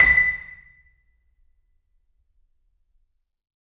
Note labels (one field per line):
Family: mallet percussion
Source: acoustic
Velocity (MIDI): 127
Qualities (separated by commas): percussive, reverb